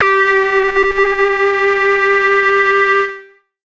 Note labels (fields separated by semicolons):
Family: synthesizer lead; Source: synthesizer; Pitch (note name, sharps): G4; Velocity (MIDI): 127; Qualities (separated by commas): distorted, multiphonic, non-linear envelope